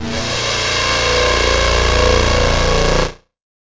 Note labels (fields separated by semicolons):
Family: guitar; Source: electronic; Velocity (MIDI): 127